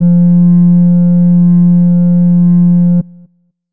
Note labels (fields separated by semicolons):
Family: flute; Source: acoustic; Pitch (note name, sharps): F3; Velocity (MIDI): 25; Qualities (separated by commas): dark